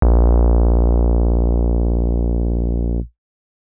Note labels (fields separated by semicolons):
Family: keyboard; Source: electronic; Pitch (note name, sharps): A#1; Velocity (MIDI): 127; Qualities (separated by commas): distorted